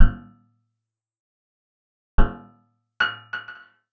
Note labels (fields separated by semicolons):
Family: guitar; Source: acoustic; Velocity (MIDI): 100; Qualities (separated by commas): percussive, reverb